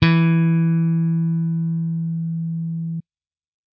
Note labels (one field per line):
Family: bass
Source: electronic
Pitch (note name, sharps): E3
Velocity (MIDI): 127